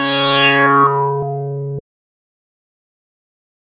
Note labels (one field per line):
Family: bass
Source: synthesizer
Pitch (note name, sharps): C#3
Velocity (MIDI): 50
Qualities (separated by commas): distorted, fast decay